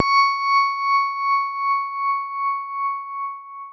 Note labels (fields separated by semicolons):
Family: guitar; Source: electronic; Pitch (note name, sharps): C#6; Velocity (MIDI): 127; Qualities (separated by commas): long release, reverb